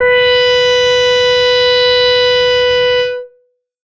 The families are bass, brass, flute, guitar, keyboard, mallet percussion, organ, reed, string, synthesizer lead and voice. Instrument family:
bass